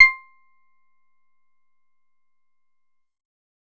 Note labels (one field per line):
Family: bass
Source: synthesizer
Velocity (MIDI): 75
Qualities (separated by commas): percussive